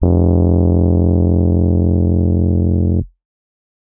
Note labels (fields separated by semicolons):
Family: keyboard; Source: electronic; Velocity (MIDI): 100; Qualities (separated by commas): dark